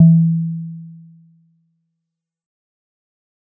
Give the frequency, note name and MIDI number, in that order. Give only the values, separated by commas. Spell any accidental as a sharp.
164.8 Hz, E3, 52